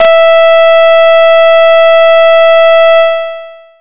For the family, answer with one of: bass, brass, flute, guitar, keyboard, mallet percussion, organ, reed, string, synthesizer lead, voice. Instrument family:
bass